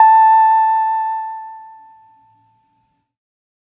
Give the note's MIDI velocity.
127